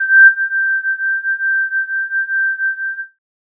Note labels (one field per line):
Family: flute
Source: synthesizer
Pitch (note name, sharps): G6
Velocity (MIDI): 50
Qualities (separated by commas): distorted